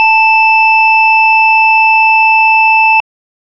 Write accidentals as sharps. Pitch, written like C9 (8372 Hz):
A5 (880 Hz)